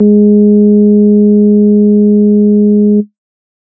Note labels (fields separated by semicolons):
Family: organ; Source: electronic; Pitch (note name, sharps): G#3; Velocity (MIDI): 50; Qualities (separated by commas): dark